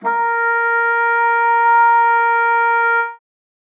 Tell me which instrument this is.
acoustic reed instrument